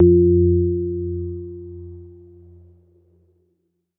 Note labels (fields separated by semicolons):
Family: keyboard; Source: electronic; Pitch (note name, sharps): F2; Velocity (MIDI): 127; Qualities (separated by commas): dark